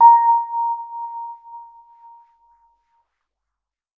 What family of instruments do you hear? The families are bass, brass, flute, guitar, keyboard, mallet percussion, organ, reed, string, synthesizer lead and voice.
keyboard